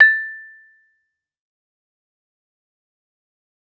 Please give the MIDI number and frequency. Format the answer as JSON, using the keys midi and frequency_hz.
{"midi": 93, "frequency_hz": 1760}